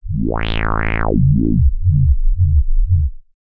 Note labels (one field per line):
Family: bass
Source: synthesizer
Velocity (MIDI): 75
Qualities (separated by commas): distorted, non-linear envelope